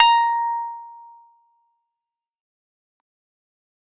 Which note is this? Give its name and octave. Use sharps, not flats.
A#5